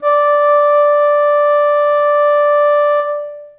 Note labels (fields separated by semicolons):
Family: flute; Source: acoustic; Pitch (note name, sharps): D5; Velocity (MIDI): 25; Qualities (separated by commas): long release, reverb